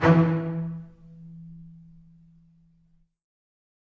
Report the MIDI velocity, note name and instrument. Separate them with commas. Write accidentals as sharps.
127, E3, acoustic string instrument